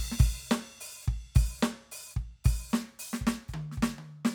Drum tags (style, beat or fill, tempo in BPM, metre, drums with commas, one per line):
swing
beat
110 BPM
4/4
open hi-hat, hi-hat pedal, snare, high tom, kick